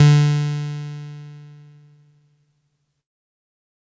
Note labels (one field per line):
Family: keyboard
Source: electronic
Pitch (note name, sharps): D3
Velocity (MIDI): 75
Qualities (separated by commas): bright, distorted